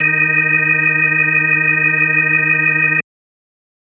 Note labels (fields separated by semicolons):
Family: organ; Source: electronic; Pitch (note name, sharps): D#3; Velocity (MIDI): 75